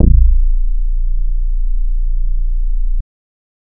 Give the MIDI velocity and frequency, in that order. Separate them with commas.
75, 29.14 Hz